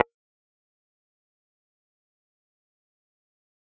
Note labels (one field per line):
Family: bass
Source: synthesizer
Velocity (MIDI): 100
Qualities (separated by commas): fast decay, percussive